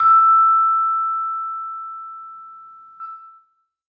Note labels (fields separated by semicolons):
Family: mallet percussion; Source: acoustic; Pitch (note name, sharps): E6; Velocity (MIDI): 75; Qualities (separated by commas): reverb